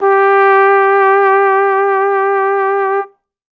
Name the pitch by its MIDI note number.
67